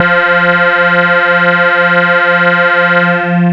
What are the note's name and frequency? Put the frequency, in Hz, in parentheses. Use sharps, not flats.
F3 (174.6 Hz)